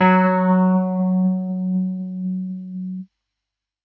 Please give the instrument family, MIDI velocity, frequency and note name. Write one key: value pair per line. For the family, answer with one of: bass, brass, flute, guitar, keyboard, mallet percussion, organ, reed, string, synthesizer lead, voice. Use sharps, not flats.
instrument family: keyboard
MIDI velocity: 100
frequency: 185 Hz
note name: F#3